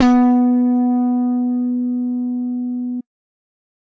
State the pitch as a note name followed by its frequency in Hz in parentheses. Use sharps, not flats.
B3 (246.9 Hz)